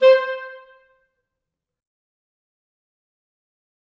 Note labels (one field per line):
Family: reed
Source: acoustic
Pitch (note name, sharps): C5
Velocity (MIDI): 100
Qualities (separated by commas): fast decay, percussive, reverb